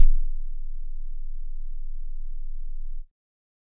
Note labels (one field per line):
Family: keyboard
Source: electronic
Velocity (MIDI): 25